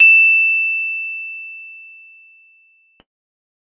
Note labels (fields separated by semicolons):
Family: keyboard; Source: electronic; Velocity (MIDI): 75; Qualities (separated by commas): bright